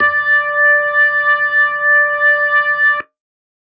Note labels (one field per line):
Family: organ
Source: electronic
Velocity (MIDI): 127